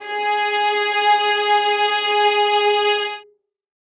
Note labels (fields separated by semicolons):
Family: string; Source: acoustic; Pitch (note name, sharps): G#4; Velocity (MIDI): 127; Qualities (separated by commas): reverb